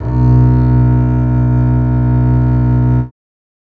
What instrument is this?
acoustic string instrument